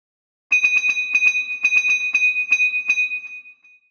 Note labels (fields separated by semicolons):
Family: mallet percussion; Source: synthesizer; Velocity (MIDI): 75; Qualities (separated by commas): long release, multiphonic, tempo-synced